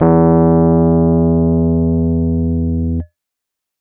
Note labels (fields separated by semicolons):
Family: keyboard; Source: electronic; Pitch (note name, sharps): E2; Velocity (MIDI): 75; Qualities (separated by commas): distorted